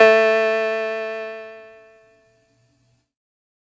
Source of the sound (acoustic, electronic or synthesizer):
electronic